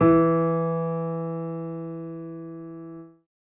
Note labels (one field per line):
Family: keyboard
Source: acoustic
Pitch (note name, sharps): E3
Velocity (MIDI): 75